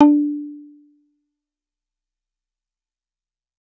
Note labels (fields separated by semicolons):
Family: bass; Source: synthesizer; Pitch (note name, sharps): D4; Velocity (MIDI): 100; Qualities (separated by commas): fast decay, percussive